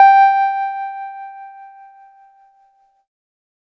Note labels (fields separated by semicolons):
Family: keyboard; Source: electronic; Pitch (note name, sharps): G5; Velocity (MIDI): 100; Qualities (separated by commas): distorted